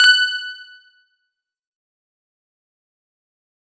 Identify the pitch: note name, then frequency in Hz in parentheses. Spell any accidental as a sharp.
F#6 (1480 Hz)